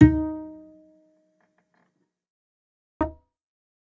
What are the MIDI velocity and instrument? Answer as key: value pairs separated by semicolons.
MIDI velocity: 50; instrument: acoustic bass